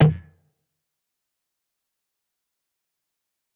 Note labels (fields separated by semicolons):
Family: guitar; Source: electronic; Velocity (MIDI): 25; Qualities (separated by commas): fast decay, percussive